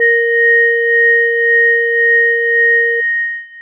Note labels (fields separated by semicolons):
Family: mallet percussion; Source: electronic; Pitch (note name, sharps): A#4; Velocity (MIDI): 25; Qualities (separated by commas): long release